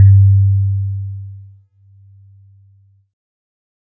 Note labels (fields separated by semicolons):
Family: keyboard; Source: synthesizer; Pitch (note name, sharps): G2; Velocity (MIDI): 25